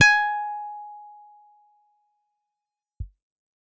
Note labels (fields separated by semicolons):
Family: guitar; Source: electronic; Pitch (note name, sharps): G#5; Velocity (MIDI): 25; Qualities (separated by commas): bright, distorted, fast decay